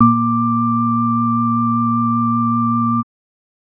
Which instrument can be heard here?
electronic organ